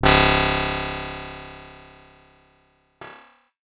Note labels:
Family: guitar; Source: acoustic; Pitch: C#1; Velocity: 127; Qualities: bright, distorted

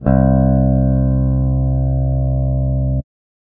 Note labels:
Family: guitar; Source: electronic; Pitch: C2; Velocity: 50

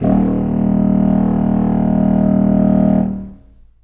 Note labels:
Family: reed; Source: acoustic; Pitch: D#1; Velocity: 25; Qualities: long release, reverb

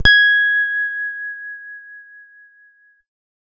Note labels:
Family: guitar; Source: electronic; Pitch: G#6; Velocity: 75

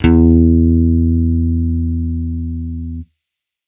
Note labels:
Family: bass; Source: electronic; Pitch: E2; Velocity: 75

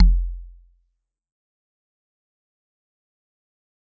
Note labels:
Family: mallet percussion; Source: acoustic; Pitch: F1; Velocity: 127; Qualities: dark, fast decay, percussive

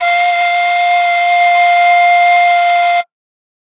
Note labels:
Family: flute; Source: acoustic; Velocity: 100

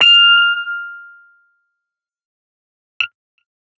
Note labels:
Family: guitar; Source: electronic; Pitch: F6; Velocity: 127; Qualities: bright, distorted, fast decay

